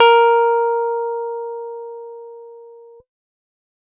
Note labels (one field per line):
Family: guitar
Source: electronic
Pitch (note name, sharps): A#4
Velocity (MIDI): 75